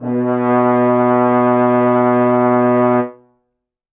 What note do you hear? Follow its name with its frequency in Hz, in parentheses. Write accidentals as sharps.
B2 (123.5 Hz)